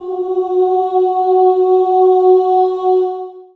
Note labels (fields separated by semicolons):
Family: voice; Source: acoustic; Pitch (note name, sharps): F#4; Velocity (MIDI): 127; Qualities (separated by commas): long release, reverb